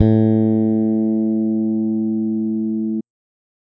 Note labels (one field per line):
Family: bass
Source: electronic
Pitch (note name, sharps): A2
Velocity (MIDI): 50